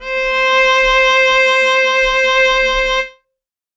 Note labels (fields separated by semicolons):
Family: string; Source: acoustic; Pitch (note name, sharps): C5; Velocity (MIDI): 50; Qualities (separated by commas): reverb